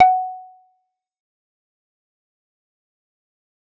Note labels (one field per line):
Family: bass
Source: synthesizer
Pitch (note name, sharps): F#5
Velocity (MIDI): 75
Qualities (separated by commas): fast decay, percussive